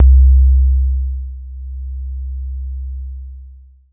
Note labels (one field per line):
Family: keyboard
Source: electronic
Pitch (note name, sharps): C2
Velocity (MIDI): 100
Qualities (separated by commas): dark, long release